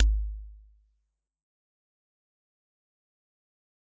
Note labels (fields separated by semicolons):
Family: mallet percussion; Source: acoustic; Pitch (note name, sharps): G#1; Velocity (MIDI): 127; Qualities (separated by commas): fast decay, percussive